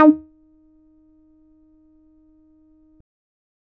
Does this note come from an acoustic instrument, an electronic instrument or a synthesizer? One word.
synthesizer